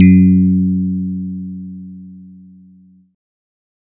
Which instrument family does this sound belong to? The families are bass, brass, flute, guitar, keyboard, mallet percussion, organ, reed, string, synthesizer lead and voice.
bass